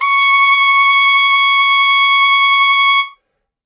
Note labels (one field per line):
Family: reed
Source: acoustic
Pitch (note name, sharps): C#6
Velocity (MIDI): 100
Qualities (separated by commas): reverb